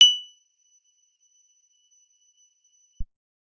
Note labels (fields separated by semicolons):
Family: guitar; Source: acoustic; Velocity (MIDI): 75; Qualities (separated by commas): bright, percussive